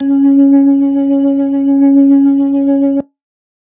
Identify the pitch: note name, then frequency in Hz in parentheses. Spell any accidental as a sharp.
C#4 (277.2 Hz)